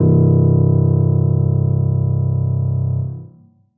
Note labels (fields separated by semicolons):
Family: keyboard; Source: acoustic; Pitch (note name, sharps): C1; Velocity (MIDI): 75